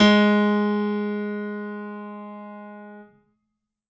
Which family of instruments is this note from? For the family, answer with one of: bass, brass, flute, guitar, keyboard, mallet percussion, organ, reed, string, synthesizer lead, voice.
keyboard